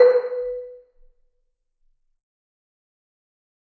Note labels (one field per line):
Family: mallet percussion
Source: acoustic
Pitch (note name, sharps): B4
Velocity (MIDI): 75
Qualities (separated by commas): fast decay, reverb